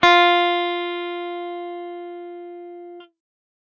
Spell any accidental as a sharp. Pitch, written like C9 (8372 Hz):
F4 (349.2 Hz)